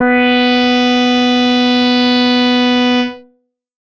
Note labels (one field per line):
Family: bass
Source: synthesizer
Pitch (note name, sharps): B3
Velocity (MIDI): 75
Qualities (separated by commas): distorted